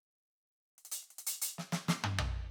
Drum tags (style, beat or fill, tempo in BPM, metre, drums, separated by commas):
rock, fill, 95 BPM, 4/4, closed hi-hat, snare, high tom, floor tom